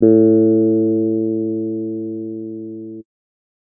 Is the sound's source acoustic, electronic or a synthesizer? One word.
electronic